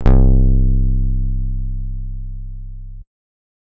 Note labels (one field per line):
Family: guitar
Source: electronic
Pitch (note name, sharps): C1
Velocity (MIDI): 75